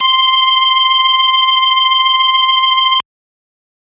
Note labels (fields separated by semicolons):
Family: organ; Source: electronic; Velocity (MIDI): 75